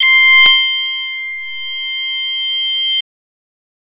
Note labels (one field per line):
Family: voice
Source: synthesizer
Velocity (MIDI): 75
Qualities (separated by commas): bright, distorted